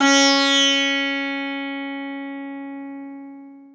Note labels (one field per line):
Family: guitar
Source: acoustic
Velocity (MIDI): 75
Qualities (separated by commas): bright, long release, multiphonic, reverb